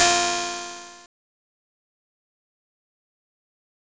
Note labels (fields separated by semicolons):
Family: guitar; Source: electronic; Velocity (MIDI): 100; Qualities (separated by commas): bright, distorted, fast decay